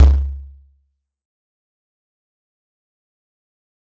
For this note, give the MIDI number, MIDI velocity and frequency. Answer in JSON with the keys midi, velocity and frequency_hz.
{"midi": 37, "velocity": 127, "frequency_hz": 69.3}